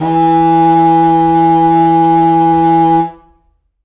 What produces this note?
acoustic reed instrument